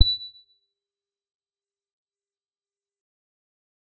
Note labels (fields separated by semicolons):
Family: guitar; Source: electronic; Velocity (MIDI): 25; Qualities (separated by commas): bright, distorted, fast decay, percussive